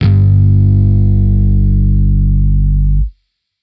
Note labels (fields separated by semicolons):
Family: bass; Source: electronic; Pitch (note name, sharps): G1; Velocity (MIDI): 75; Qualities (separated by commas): distorted